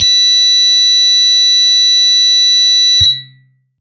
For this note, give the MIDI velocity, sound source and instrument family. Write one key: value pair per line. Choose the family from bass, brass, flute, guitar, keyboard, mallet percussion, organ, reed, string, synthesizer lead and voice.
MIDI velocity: 50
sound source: electronic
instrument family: guitar